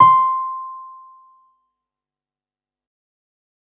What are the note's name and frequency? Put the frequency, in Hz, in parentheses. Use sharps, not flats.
C6 (1047 Hz)